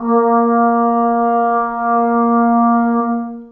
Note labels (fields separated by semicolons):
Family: brass; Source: acoustic; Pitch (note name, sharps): A#3; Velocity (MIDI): 50; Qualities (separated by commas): long release, reverb